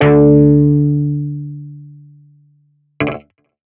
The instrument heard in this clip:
electronic guitar